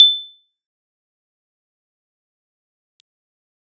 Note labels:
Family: keyboard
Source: electronic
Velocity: 50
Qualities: bright, fast decay, percussive

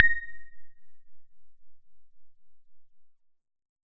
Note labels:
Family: synthesizer lead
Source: synthesizer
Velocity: 50

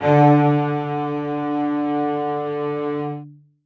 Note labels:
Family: string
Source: acoustic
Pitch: D3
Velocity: 127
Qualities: reverb

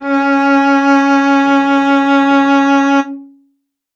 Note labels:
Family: string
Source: acoustic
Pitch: C#4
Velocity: 75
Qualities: reverb

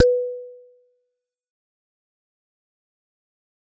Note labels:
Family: mallet percussion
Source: acoustic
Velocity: 100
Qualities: fast decay, percussive

